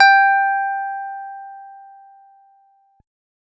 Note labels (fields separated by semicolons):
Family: guitar; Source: electronic; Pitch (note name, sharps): G5; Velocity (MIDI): 50